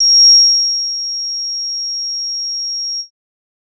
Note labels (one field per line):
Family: bass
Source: synthesizer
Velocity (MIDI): 50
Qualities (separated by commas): bright, distorted